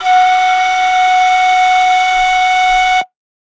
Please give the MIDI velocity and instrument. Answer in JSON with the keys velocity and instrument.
{"velocity": 50, "instrument": "acoustic flute"}